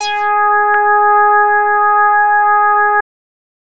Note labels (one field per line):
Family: bass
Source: synthesizer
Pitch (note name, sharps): G#4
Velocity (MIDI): 50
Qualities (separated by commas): distorted